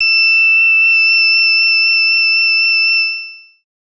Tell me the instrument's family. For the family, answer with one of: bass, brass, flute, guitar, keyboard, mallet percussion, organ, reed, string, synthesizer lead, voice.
bass